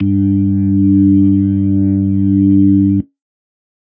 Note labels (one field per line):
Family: organ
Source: electronic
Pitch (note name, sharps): G2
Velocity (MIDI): 25